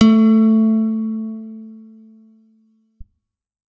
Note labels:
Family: guitar; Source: electronic; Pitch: A3; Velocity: 127; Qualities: reverb

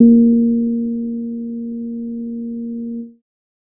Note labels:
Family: bass; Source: synthesizer; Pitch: A#3; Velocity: 100; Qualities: dark

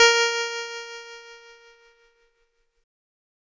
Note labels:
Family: keyboard; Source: electronic; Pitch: A#4; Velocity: 127; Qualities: bright, distorted

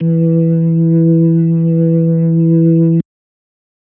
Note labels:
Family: organ; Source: electronic; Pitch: E3; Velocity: 50

